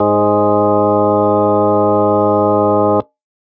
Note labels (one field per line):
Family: organ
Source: electronic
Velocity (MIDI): 50